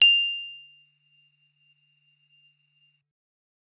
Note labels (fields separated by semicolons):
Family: guitar; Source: electronic; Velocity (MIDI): 127; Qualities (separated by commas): bright, percussive